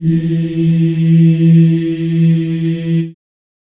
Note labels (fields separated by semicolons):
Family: voice; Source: acoustic; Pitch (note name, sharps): E3; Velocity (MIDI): 50; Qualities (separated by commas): reverb